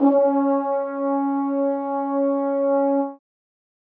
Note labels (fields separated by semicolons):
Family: brass; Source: acoustic; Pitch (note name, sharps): C#4; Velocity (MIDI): 50; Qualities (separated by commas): reverb